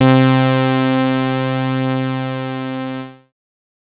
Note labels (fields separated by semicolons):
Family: bass; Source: synthesizer; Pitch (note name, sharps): C3; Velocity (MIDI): 25; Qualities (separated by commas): bright, distorted